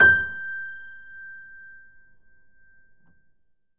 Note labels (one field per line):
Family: keyboard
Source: acoustic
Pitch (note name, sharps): G6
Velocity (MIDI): 50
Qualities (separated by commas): reverb